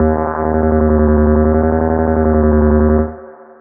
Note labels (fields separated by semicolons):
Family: bass; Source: synthesizer; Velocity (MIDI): 127; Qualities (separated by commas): long release, reverb